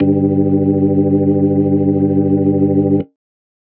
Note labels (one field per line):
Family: organ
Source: electronic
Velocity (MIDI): 127